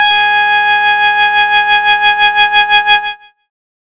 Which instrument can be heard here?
synthesizer bass